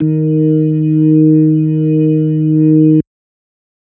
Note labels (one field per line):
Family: organ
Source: electronic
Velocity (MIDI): 25